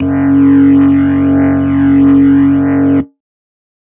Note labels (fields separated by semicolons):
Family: organ; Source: electronic; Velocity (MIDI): 75